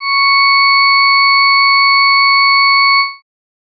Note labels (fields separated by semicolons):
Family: organ; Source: electronic; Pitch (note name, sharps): C#6; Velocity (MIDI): 50